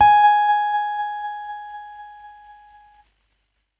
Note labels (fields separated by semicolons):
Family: keyboard; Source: electronic; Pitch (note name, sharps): G#5; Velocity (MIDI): 50; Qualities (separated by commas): distorted, tempo-synced